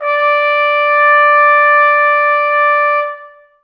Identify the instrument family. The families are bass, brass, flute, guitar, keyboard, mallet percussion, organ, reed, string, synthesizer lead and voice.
brass